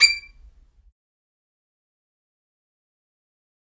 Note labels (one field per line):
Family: string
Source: acoustic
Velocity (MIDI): 50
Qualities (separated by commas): fast decay, percussive, reverb